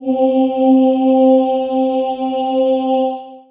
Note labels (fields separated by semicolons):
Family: voice; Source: acoustic; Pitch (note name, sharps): C4; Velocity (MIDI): 50; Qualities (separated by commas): dark, reverb